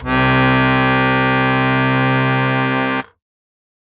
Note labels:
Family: keyboard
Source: acoustic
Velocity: 127

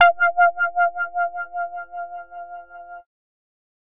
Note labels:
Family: bass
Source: synthesizer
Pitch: F5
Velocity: 75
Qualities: distorted

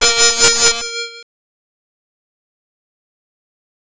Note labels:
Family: bass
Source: synthesizer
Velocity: 100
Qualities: bright, distorted, fast decay, multiphonic

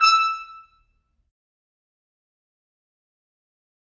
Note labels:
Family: brass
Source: acoustic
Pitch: E6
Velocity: 100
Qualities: fast decay, percussive, reverb

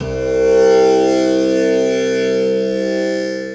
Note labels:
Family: guitar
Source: acoustic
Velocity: 50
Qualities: long release, multiphonic, reverb

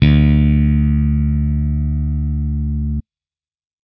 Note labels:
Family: bass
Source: electronic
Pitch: D2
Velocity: 127

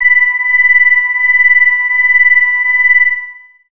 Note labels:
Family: bass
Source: synthesizer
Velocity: 25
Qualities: long release, multiphonic

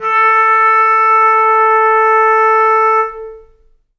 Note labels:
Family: reed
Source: acoustic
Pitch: A4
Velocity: 25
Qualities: long release, reverb

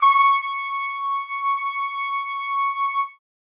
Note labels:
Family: brass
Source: acoustic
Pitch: C#6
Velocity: 25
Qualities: reverb

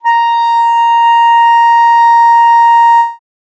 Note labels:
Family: reed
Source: acoustic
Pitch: A#5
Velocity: 127

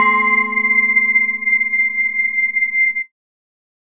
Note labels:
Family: mallet percussion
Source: electronic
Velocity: 50

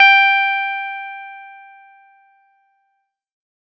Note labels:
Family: keyboard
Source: electronic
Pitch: G5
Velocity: 50

